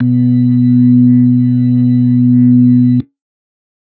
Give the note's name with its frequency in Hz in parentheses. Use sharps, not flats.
B2 (123.5 Hz)